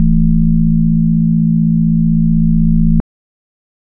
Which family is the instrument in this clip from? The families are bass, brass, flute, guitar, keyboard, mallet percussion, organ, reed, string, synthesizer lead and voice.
organ